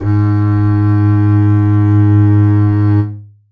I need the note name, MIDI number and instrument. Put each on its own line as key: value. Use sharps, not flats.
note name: G#2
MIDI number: 44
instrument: acoustic string instrument